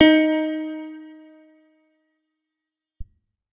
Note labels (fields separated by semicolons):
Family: guitar; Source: electronic; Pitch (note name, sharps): D#4; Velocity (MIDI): 100; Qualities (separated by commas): bright, reverb